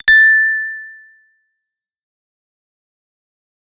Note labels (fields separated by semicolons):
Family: bass; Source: synthesizer; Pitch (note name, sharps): A6; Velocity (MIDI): 25; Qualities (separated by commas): distorted, fast decay